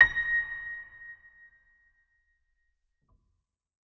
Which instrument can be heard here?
electronic organ